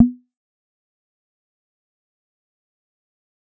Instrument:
synthesizer bass